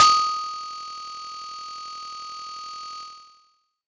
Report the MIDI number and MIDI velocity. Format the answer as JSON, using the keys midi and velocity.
{"midi": 87, "velocity": 100}